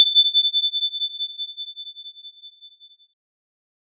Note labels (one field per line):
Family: keyboard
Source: synthesizer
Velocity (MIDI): 127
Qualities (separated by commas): bright